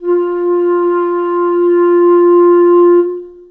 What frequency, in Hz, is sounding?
349.2 Hz